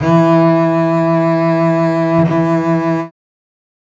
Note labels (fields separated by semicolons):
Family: string; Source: acoustic; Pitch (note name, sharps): E3; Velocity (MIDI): 100; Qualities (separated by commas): reverb